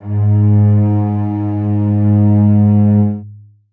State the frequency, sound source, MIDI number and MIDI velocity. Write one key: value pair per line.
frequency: 103.8 Hz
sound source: acoustic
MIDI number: 44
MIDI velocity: 50